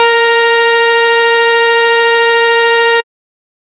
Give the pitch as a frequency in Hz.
466.2 Hz